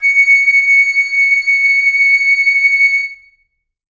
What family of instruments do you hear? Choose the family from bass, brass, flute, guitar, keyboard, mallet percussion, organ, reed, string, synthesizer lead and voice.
flute